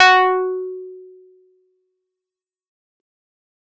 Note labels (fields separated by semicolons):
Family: keyboard; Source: electronic; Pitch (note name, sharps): F#4; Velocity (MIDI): 127; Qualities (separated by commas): distorted, fast decay